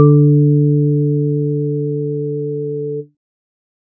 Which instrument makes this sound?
electronic organ